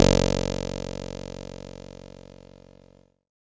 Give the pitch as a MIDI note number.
30